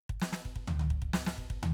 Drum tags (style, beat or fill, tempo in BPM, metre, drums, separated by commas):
punk, fill, 128 BPM, 4/4, ride, snare, high tom, floor tom, kick